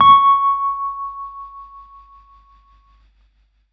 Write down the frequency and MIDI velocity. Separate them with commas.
1109 Hz, 75